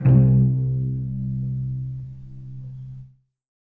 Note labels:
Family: string; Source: acoustic; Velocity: 75; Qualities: dark, reverb

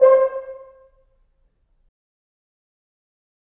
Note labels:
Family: brass; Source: acoustic; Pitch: C5; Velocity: 50; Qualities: fast decay, percussive, reverb

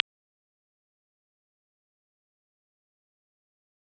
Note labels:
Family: guitar; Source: electronic; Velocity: 75; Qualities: fast decay, percussive

